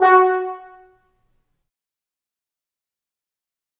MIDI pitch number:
66